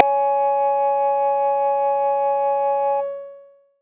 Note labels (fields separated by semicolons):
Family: bass; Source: synthesizer; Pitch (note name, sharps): C#4; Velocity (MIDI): 100; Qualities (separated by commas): multiphonic